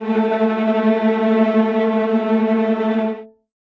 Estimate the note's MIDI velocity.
50